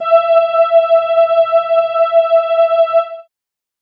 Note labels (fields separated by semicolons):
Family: keyboard; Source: synthesizer; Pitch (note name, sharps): E5; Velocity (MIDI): 75